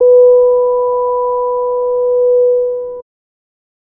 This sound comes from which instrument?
synthesizer bass